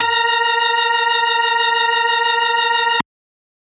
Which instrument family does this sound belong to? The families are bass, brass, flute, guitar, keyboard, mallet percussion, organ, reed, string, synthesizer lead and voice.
organ